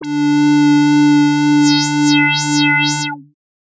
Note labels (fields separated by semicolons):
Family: bass; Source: synthesizer; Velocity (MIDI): 127; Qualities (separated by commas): bright, distorted, non-linear envelope